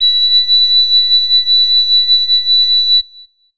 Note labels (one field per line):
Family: flute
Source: acoustic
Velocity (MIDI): 25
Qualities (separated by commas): bright